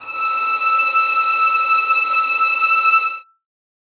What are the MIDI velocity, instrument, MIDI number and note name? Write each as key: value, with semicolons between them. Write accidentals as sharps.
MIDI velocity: 25; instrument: acoustic string instrument; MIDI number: 88; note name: E6